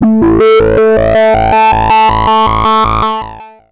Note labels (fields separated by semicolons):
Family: bass; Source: synthesizer; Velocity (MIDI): 50; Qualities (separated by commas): distorted, long release, multiphonic, tempo-synced